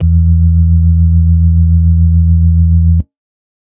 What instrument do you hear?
electronic organ